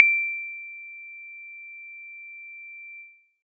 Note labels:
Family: guitar; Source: synthesizer; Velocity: 50

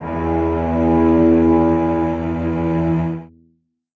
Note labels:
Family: string; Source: acoustic; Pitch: E2; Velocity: 25; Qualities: reverb

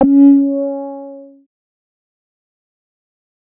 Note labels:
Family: bass; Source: synthesizer; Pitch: C#4; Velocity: 50; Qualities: distorted, fast decay

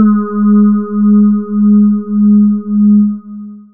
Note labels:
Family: voice; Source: synthesizer; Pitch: G#3; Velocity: 25; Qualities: dark, long release

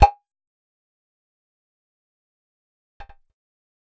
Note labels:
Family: bass; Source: synthesizer; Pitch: G#5; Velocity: 50; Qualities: fast decay, percussive

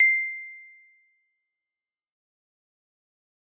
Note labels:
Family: mallet percussion; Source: acoustic; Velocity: 100; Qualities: bright, fast decay

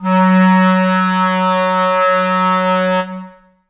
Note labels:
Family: reed; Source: acoustic; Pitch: F#3; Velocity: 127; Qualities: reverb

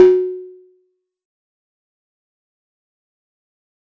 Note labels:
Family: mallet percussion; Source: acoustic; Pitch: F#4; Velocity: 100; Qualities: fast decay, percussive

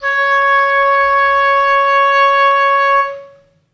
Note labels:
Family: reed; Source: acoustic; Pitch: C#5; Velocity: 25; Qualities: reverb

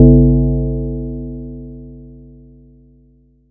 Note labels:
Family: mallet percussion; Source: acoustic; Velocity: 25; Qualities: multiphonic

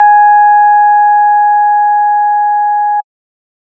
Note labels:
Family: organ; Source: electronic; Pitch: G#5; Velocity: 25

